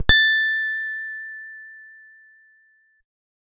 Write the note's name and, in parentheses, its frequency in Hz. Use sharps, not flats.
A6 (1760 Hz)